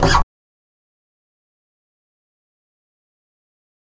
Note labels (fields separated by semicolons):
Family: bass; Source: electronic; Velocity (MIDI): 50; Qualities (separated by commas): fast decay, percussive, reverb